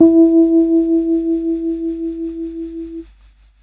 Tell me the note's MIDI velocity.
25